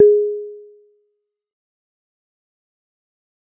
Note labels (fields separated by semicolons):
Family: mallet percussion; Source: acoustic; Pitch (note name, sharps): G#4; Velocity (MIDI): 75; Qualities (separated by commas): fast decay, percussive